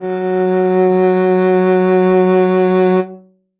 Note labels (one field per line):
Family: string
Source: acoustic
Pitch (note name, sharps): F#3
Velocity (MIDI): 25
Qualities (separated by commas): reverb